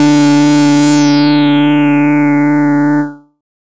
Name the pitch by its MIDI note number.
50